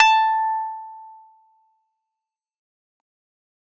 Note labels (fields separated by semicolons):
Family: keyboard; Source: electronic; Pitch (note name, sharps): A5; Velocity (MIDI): 127; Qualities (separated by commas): distorted, fast decay